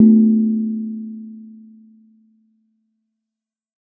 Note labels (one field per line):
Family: mallet percussion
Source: acoustic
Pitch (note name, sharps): A3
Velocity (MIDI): 100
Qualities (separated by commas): dark, reverb